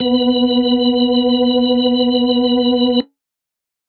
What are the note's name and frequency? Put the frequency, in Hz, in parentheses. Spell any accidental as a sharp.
B3 (246.9 Hz)